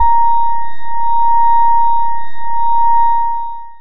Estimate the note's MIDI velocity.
25